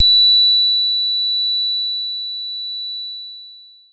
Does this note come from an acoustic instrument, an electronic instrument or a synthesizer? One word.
synthesizer